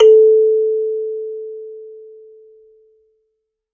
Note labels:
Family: mallet percussion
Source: acoustic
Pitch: A4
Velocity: 127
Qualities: reverb

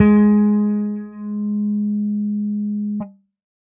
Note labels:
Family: bass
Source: electronic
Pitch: G#3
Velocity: 100

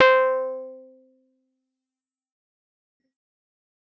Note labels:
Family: keyboard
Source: electronic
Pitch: C5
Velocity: 127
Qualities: fast decay

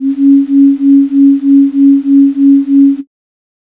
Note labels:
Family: flute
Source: synthesizer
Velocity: 127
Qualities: dark

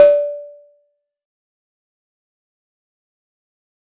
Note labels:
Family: mallet percussion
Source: acoustic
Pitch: D5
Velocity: 100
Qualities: fast decay, percussive

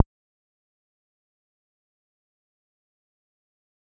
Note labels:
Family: bass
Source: synthesizer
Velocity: 127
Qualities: fast decay, percussive

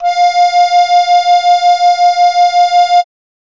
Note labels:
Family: keyboard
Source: acoustic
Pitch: F5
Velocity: 75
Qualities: bright

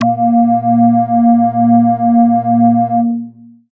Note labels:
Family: bass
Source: synthesizer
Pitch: A#3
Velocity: 75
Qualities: distorted, long release, multiphonic

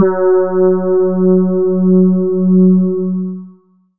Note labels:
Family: voice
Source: synthesizer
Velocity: 127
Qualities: dark, long release

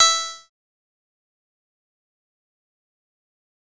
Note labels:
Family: bass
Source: synthesizer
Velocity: 25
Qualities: fast decay, percussive

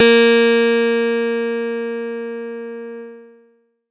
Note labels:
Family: keyboard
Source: electronic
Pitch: A#3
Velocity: 25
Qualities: distorted

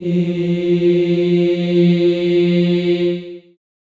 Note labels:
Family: voice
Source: acoustic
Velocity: 75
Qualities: reverb

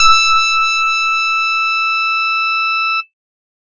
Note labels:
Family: bass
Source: synthesizer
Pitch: E6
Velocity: 127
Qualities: bright, distorted

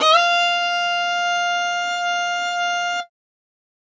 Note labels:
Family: string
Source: acoustic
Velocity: 127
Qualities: bright

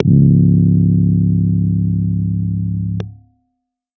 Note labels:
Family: keyboard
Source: electronic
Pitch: C#1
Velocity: 75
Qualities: dark

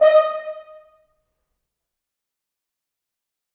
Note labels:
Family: brass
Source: acoustic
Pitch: D#5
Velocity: 100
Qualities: fast decay, percussive, reverb

